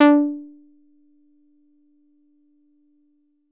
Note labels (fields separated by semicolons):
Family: guitar; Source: synthesizer; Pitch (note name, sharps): D4; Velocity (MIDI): 100; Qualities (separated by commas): percussive